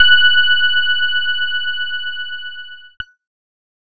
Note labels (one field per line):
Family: keyboard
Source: electronic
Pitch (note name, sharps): F#6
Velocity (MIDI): 75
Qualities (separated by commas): distorted